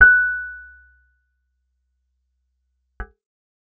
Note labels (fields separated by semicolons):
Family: guitar; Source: acoustic; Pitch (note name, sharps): F#6; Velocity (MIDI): 50; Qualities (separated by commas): dark, percussive